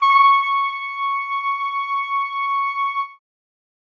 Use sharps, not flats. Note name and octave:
C#6